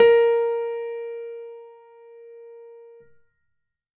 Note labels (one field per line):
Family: keyboard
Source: acoustic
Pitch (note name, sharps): A#4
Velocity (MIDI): 127